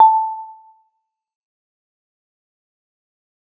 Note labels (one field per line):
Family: mallet percussion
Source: acoustic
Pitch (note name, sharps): A5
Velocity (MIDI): 50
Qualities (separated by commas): fast decay, percussive, reverb